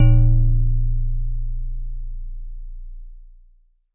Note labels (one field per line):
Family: mallet percussion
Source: acoustic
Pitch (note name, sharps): A#0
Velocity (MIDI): 100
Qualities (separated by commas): dark